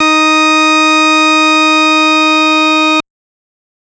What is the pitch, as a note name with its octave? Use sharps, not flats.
D#4